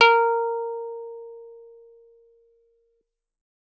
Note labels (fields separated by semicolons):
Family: guitar; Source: acoustic; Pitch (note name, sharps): A#4; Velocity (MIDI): 127